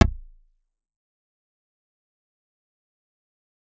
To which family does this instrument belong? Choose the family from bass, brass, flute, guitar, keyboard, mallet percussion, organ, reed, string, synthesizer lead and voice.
guitar